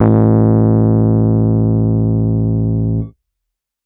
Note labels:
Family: keyboard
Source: electronic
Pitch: A1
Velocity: 127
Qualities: distorted

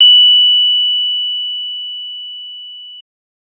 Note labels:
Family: bass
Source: synthesizer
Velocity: 25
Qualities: bright

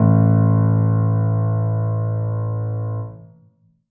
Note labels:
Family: keyboard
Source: acoustic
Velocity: 75

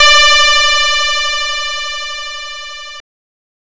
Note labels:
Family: guitar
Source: synthesizer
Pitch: D5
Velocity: 100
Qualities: bright, distorted

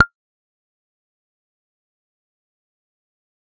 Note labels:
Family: bass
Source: synthesizer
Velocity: 75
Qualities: fast decay, percussive

